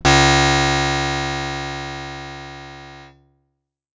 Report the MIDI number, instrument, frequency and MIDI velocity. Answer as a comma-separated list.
37, acoustic guitar, 69.3 Hz, 127